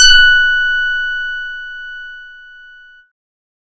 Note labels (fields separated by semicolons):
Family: keyboard; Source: electronic; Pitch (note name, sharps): F#6; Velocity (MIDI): 127; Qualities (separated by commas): bright, distorted